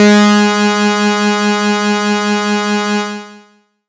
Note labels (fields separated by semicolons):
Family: bass; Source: synthesizer; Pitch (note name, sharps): G#3; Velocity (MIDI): 100; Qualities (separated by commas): bright, distorted, long release